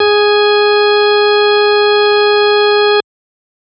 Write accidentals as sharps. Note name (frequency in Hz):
G#4 (415.3 Hz)